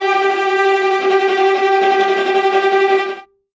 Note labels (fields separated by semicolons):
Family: string; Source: acoustic; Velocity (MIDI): 127; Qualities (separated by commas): bright, non-linear envelope, reverb